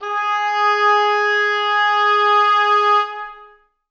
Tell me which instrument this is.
acoustic reed instrument